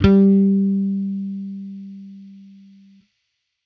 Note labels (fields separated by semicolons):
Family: bass; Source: electronic; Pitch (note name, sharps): G3; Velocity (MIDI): 25; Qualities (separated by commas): distorted